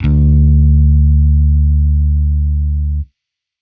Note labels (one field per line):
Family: bass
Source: electronic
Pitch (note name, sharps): D2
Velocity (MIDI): 50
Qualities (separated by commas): distorted